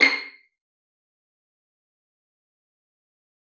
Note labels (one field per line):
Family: string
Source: acoustic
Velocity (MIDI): 50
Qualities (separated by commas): fast decay, percussive, reverb